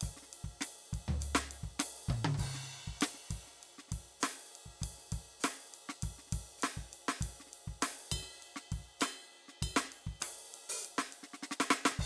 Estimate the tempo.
100 BPM